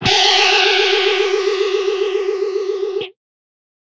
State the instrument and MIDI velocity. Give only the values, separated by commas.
electronic guitar, 50